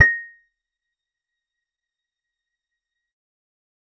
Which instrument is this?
acoustic guitar